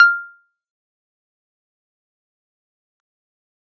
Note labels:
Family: keyboard; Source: electronic; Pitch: F6; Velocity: 75; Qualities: fast decay, percussive

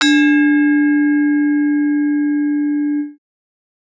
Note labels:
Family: mallet percussion; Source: acoustic; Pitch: D4; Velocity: 100

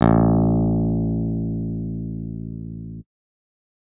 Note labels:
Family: keyboard; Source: electronic; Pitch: A1; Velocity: 100

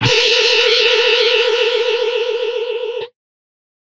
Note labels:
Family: guitar; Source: electronic; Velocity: 50; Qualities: bright, distorted

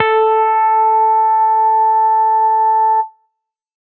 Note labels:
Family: bass; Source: synthesizer; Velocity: 127

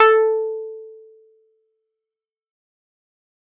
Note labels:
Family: keyboard; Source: electronic; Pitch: A4; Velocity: 100; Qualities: fast decay

